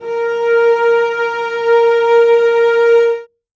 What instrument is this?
acoustic string instrument